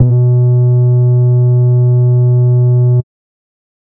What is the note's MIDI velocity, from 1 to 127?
127